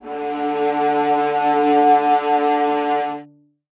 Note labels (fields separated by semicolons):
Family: string; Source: acoustic; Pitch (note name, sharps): D3; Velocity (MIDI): 75; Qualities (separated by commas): reverb